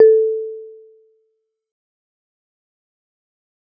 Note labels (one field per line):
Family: mallet percussion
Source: acoustic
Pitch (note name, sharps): A4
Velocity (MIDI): 25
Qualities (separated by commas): fast decay